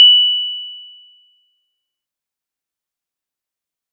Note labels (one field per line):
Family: mallet percussion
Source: acoustic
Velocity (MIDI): 100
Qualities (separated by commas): bright, fast decay